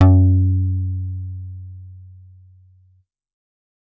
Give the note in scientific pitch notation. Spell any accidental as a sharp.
F#2